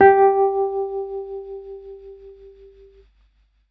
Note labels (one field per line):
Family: keyboard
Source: electronic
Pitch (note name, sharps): G4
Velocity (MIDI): 75